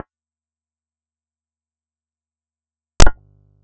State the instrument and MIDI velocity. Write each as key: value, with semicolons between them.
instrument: synthesizer bass; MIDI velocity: 127